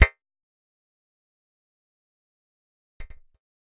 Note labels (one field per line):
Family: bass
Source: synthesizer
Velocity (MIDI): 50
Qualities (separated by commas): fast decay, percussive